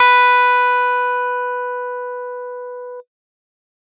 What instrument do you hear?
electronic keyboard